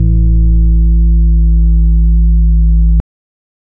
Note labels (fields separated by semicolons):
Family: organ; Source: electronic; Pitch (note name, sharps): A1; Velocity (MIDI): 25; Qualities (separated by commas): dark